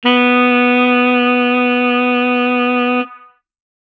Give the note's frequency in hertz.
246.9 Hz